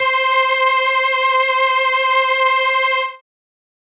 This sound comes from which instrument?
synthesizer keyboard